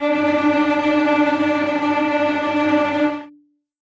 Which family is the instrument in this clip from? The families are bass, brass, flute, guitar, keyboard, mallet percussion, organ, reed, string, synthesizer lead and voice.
string